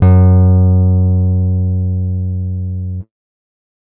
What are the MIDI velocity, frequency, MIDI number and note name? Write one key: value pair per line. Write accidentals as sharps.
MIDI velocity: 127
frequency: 92.5 Hz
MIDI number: 42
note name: F#2